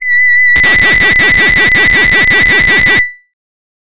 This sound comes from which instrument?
synthesizer voice